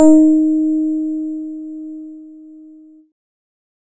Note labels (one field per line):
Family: keyboard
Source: electronic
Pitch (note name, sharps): D#4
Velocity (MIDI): 100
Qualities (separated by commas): distorted